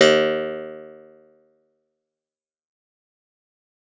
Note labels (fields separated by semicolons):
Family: guitar; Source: acoustic; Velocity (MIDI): 75; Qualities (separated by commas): bright, fast decay